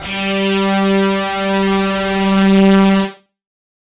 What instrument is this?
electronic guitar